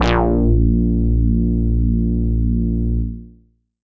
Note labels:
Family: bass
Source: synthesizer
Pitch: A#1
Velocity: 75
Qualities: distorted, tempo-synced

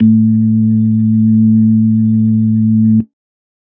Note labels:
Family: organ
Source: electronic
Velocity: 127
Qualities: dark

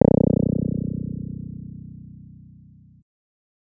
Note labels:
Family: guitar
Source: electronic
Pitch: B0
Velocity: 25

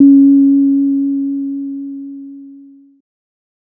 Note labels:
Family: bass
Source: synthesizer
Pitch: C#4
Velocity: 25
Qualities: distorted

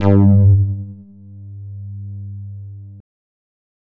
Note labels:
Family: bass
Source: synthesizer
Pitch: G2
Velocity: 75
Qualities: distorted

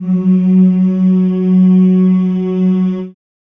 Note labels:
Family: voice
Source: acoustic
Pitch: F#3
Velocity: 50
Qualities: dark, reverb

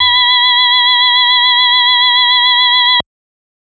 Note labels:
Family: organ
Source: electronic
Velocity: 127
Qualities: bright, multiphonic

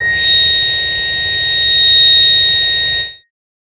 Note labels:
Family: bass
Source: synthesizer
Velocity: 100

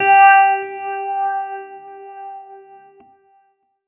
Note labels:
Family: keyboard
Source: electronic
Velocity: 25

